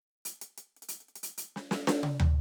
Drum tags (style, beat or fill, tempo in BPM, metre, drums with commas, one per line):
rock
fill
95 BPM
4/4
closed hi-hat, snare, high tom, floor tom